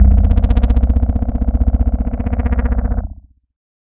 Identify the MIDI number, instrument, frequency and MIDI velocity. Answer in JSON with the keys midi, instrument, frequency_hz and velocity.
{"midi": 11, "instrument": "electronic keyboard", "frequency_hz": 15.43, "velocity": 75}